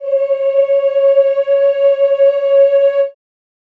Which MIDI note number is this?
73